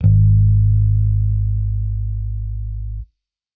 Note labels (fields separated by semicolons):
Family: bass; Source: electronic; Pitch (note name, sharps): G#1; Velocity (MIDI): 25